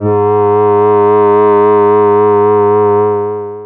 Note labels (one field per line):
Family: voice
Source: synthesizer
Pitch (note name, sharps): G#2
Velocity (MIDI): 50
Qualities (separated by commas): distorted, long release